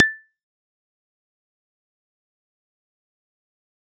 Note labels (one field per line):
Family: guitar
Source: electronic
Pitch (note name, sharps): A6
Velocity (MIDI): 50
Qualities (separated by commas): fast decay, percussive